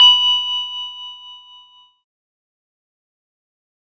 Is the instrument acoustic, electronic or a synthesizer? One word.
electronic